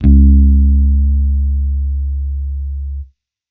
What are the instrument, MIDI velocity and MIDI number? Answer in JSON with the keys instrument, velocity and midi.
{"instrument": "electronic bass", "velocity": 50, "midi": 37}